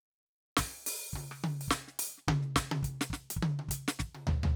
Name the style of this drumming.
soul